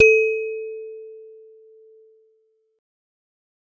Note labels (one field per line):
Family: mallet percussion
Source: acoustic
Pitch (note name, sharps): A4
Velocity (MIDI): 50